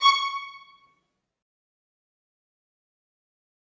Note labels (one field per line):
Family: string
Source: acoustic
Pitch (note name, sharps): C#6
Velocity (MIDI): 25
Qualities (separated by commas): fast decay, percussive, reverb